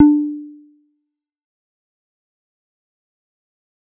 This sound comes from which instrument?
synthesizer bass